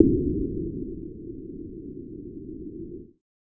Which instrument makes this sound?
synthesizer bass